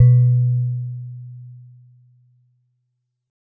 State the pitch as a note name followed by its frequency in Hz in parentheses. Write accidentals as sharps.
B2 (123.5 Hz)